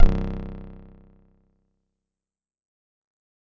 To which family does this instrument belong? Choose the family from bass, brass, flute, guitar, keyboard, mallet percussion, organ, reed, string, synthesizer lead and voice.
guitar